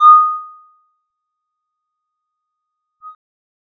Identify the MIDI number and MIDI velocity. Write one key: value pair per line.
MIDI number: 87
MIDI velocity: 50